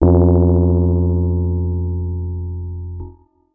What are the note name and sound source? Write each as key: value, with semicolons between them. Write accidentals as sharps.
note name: F2; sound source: electronic